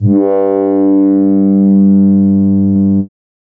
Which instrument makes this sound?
synthesizer keyboard